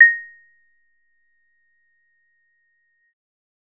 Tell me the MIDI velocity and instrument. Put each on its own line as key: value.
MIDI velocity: 25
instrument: synthesizer bass